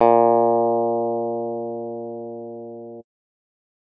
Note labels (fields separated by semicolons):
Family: guitar; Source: electronic; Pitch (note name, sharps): A#2; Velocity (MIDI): 75